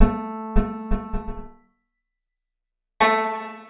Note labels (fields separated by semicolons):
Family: guitar; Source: acoustic; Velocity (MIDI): 50; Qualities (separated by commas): percussive, reverb